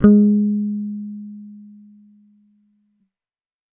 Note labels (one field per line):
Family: bass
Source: electronic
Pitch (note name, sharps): G#3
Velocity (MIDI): 25